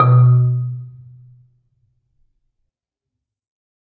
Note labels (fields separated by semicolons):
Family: mallet percussion; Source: acoustic; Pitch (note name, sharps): B2; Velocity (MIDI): 75; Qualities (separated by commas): reverb